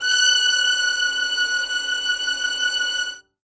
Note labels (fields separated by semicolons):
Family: string; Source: acoustic; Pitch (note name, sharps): F#6; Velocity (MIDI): 127; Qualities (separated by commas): reverb